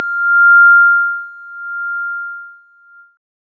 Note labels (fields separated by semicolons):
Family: keyboard; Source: electronic; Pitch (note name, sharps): F6; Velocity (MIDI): 75; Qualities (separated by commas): multiphonic